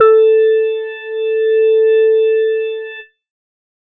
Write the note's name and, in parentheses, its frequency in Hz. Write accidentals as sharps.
A4 (440 Hz)